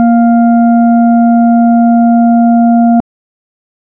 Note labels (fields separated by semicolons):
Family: organ; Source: electronic; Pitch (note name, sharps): A#3; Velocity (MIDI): 127; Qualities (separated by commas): dark